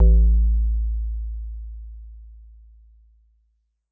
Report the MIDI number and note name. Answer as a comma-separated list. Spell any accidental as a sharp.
33, A1